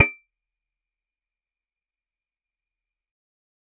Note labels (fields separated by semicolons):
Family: guitar; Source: acoustic; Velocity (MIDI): 75; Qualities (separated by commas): fast decay, percussive